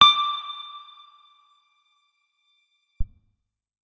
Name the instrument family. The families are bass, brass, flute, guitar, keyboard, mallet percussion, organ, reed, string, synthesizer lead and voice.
guitar